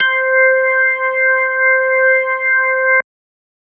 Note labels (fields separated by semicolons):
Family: organ; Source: electronic; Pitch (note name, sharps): C5; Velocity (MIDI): 75